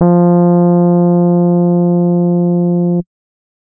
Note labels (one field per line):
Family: keyboard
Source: electronic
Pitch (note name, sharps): F3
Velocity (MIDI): 100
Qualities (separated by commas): dark